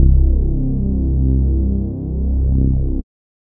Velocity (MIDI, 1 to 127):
127